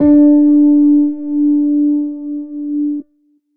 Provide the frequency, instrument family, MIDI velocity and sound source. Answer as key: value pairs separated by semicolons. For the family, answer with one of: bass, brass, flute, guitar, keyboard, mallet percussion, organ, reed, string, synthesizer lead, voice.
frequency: 293.7 Hz; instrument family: keyboard; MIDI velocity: 25; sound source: electronic